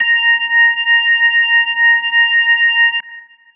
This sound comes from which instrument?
electronic organ